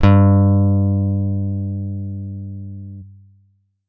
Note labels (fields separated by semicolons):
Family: guitar; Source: electronic; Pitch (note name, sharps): G2; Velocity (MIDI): 75